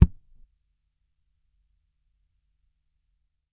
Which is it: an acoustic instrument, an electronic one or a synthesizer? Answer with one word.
electronic